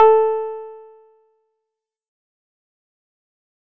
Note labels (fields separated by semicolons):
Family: guitar; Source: synthesizer; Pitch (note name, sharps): A4; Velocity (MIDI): 127; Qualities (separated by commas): dark, fast decay